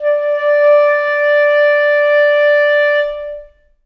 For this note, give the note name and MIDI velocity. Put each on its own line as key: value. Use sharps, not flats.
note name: D5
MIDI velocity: 25